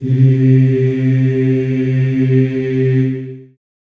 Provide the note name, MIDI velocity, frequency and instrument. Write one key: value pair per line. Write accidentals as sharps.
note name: C3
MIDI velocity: 25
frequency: 130.8 Hz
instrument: acoustic voice